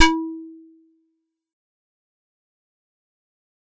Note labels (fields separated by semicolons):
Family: keyboard; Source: acoustic; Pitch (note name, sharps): E4; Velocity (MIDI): 75; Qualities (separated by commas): fast decay, percussive